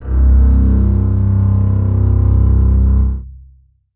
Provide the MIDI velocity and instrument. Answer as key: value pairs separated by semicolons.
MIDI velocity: 127; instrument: acoustic string instrument